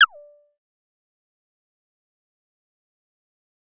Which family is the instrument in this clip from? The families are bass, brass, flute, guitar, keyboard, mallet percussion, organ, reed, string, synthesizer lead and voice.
bass